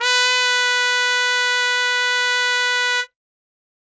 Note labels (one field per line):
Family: brass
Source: acoustic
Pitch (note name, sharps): B4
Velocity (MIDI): 100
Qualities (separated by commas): bright